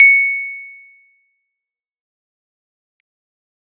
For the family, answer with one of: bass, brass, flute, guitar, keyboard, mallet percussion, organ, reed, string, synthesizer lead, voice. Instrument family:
keyboard